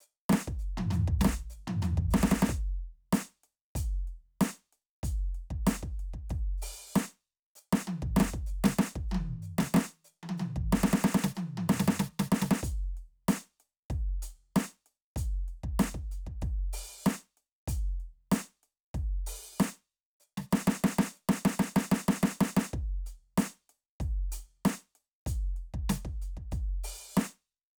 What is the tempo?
95 BPM